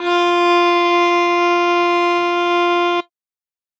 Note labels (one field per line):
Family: string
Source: acoustic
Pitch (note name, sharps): F4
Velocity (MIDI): 25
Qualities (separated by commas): bright